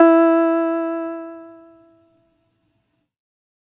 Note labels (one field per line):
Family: keyboard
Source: electronic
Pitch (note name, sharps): E4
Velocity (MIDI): 127